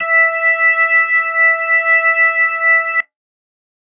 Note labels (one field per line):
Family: organ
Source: electronic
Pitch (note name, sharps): E5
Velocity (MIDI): 75